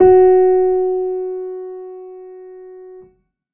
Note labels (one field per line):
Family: keyboard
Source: acoustic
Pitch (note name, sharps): F#4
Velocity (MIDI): 25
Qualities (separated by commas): reverb